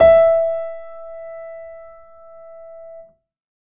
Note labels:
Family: keyboard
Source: acoustic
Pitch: E5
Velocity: 75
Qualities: reverb

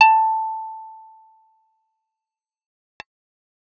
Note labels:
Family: bass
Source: synthesizer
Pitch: A5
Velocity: 127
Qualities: fast decay

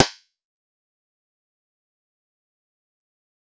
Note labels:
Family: guitar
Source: synthesizer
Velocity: 127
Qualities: fast decay, percussive

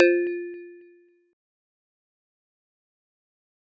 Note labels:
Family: mallet percussion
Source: acoustic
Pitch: F4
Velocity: 25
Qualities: fast decay

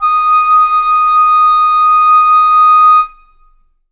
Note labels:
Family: flute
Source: acoustic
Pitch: D#6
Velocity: 75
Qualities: long release, reverb

